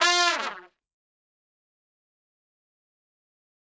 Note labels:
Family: brass; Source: acoustic; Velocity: 100; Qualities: bright, fast decay, reverb

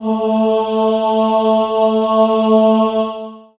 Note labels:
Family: voice; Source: acoustic; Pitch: A3; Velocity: 25; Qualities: long release, reverb

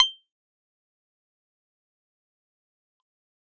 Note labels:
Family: keyboard; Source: electronic; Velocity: 75; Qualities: fast decay, percussive

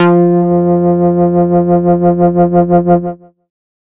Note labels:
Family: bass; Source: synthesizer; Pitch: F3; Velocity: 127; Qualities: distorted

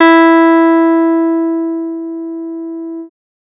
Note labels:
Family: bass; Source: synthesizer; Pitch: E4; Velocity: 75; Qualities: distorted

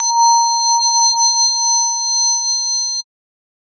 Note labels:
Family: mallet percussion; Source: synthesizer; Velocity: 100; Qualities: bright, multiphonic, non-linear envelope

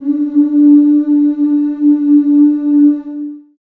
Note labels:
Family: voice; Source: acoustic; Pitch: D4; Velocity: 75; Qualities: dark, long release, reverb

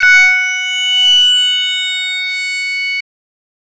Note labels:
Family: voice; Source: synthesizer; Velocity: 75; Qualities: bright, distorted

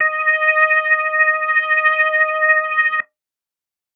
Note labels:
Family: organ; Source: electronic; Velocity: 75; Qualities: distorted

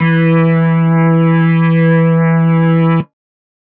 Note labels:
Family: organ; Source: electronic; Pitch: E3; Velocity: 25

